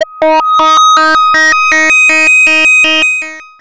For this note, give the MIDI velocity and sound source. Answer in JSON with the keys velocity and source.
{"velocity": 100, "source": "synthesizer"}